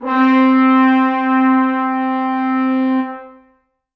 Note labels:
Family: brass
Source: acoustic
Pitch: C4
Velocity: 100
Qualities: reverb

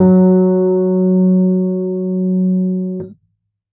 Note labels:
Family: keyboard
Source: electronic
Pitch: F#3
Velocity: 75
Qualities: dark

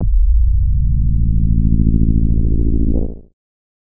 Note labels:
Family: bass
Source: synthesizer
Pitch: A-1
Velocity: 127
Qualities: distorted, multiphonic

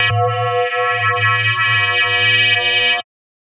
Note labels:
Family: mallet percussion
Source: electronic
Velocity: 127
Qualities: multiphonic, non-linear envelope

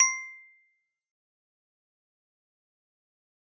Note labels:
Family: mallet percussion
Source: acoustic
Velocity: 127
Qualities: fast decay, percussive

